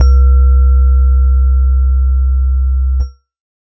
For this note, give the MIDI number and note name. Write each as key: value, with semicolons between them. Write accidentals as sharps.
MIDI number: 36; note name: C2